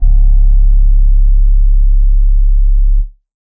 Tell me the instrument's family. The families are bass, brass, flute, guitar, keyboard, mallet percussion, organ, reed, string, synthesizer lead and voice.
keyboard